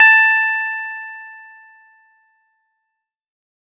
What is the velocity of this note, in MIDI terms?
127